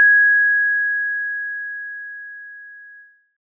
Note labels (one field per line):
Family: mallet percussion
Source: acoustic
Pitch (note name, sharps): G#6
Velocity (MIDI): 127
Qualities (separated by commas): bright